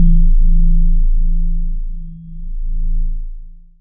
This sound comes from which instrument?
synthesizer voice